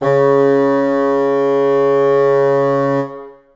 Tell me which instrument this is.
acoustic reed instrument